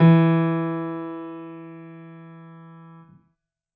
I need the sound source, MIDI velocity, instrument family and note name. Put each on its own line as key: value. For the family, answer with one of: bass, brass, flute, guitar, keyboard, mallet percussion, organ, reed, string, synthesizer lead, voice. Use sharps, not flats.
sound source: acoustic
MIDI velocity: 50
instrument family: keyboard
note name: E3